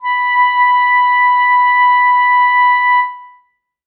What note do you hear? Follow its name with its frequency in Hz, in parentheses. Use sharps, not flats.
B5 (987.8 Hz)